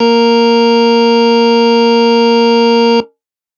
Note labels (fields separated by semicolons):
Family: organ; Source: electronic; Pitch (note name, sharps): A#3; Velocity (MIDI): 127; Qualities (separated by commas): distorted